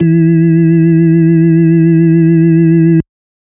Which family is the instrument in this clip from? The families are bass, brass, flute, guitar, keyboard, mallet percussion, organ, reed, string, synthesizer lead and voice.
organ